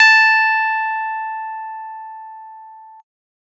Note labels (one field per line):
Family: keyboard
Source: electronic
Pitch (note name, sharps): A5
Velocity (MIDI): 127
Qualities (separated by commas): bright, distorted